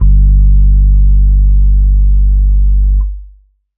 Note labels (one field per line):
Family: keyboard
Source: electronic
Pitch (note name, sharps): G1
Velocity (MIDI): 25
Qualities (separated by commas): dark